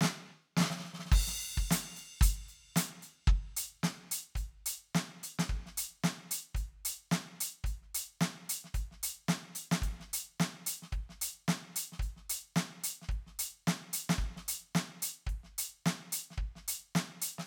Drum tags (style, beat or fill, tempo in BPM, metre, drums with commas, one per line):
swing
beat
110 BPM
4/4
crash, closed hi-hat, snare, kick